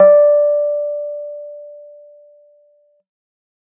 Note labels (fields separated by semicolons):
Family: keyboard; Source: electronic; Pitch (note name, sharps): D5; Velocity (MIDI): 50